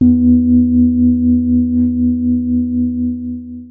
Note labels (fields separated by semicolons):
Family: keyboard; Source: electronic; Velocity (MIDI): 25; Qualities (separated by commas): dark, long release, reverb